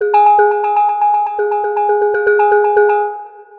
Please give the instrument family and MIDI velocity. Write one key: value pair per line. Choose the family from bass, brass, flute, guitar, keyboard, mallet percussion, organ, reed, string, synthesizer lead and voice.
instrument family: mallet percussion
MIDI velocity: 75